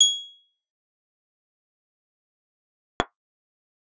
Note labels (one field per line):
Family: guitar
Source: electronic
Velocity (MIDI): 75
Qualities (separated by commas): bright, fast decay, percussive